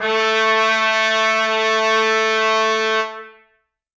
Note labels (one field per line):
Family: brass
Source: acoustic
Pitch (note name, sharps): A3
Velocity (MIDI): 127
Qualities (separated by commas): reverb